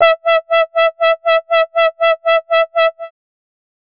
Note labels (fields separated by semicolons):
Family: bass; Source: synthesizer; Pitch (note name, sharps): E5; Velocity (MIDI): 25; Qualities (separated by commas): bright, distorted, tempo-synced